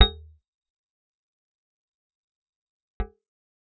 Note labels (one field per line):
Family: guitar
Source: acoustic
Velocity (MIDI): 50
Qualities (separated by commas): bright, fast decay, percussive